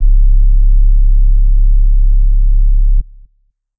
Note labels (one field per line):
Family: flute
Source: acoustic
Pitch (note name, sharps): C#1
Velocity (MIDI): 100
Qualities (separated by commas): dark